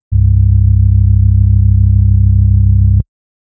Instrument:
electronic organ